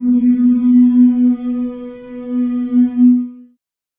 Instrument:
acoustic voice